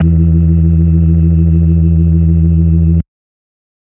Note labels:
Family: organ; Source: electronic; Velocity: 75; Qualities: dark

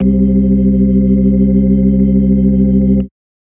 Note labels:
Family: organ; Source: electronic; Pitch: C2; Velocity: 75; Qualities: dark

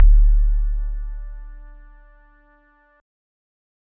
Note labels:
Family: keyboard; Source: electronic; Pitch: D1; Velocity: 50; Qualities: dark

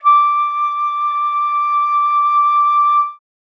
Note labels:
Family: flute; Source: acoustic; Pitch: D6; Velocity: 50; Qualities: bright

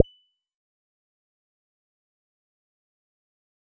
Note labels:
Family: bass; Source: synthesizer; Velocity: 127; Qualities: fast decay, percussive

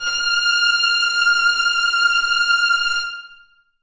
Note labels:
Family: string; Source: acoustic; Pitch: F6; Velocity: 100; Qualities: bright, reverb

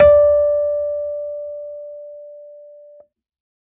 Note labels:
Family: keyboard; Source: electronic; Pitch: D5; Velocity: 127

